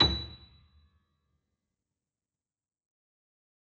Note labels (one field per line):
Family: keyboard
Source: acoustic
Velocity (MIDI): 25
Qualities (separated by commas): fast decay, percussive